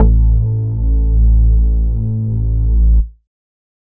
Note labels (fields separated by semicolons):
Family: bass; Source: synthesizer; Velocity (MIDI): 50